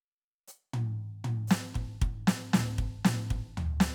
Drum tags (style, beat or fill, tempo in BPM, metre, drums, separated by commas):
rock, fill, 118 BPM, 4/4, crash, hi-hat pedal, snare, mid tom, floor tom, kick